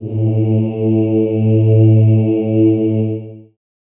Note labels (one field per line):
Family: voice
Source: acoustic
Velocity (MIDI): 25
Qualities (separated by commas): long release, reverb